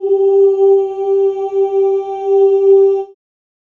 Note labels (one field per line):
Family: voice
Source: acoustic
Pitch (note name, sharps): G4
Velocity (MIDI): 100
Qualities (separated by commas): reverb